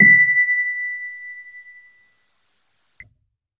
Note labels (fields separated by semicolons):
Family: keyboard; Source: electronic; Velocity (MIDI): 25